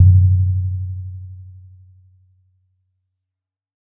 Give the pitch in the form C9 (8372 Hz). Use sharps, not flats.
F#2 (92.5 Hz)